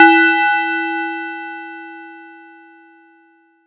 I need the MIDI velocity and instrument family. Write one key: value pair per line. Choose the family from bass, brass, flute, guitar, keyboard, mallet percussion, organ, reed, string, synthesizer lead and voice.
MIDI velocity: 100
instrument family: mallet percussion